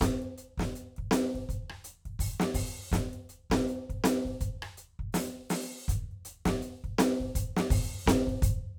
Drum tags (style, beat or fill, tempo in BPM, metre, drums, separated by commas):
New Orleans funk, beat, 82 BPM, 4/4, closed hi-hat, open hi-hat, hi-hat pedal, snare, cross-stick, kick